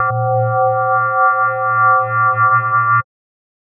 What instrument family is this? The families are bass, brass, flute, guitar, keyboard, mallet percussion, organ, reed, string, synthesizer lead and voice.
mallet percussion